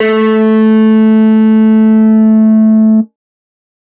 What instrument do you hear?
electronic guitar